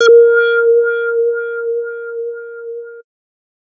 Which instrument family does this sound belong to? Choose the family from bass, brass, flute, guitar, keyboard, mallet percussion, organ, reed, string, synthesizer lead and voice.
bass